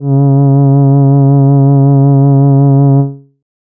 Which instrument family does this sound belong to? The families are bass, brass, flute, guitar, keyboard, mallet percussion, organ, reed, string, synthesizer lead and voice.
voice